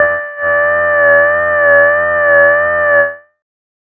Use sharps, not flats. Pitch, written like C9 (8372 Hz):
D5 (587.3 Hz)